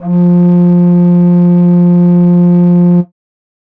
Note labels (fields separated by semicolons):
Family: flute; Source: acoustic; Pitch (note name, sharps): F3; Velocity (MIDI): 127; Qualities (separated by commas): dark